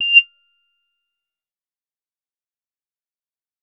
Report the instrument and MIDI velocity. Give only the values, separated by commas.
synthesizer bass, 100